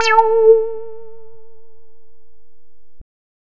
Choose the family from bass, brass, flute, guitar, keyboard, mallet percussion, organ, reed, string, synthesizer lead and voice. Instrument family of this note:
bass